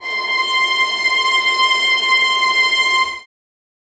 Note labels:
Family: string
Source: acoustic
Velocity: 25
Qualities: reverb

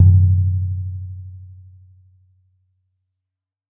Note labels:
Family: mallet percussion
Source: acoustic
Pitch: F#2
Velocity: 100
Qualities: dark, reverb

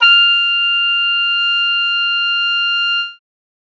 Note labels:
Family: reed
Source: acoustic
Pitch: F6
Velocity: 25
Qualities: bright

